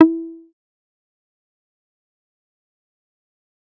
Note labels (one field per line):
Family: bass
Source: synthesizer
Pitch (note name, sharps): E4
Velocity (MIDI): 100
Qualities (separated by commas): fast decay, percussive